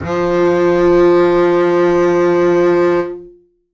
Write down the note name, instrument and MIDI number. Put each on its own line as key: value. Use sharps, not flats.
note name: F3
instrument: acoustic string instrument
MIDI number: 53